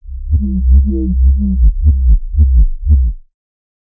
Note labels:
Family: bass; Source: synthesizer; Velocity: 25; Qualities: distorted, non-linear envelope

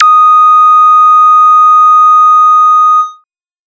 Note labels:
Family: bass; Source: synthesizer; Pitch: D#6; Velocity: 100; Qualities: bright, distorted

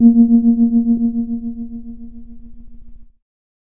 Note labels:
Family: keyboard; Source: electronic; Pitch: A#3; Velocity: 127; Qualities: dark

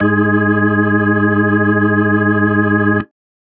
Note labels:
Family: organ; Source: electronic; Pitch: G#2; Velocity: 25

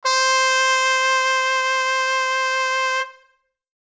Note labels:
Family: brass; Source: acoustic; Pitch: C5; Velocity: 100; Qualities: bright

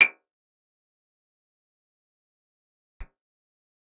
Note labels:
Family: guitar; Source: acoustic; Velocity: 127; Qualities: fast decay, percussive, reverb

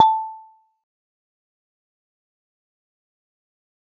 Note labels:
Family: mallet percussion; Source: acoustic; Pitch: A5; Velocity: 75; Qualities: fast decay, percussive

